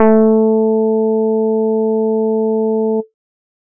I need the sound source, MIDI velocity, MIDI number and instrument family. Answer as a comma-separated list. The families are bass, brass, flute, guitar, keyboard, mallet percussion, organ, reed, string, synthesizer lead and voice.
synthesizer, 75, 57, bass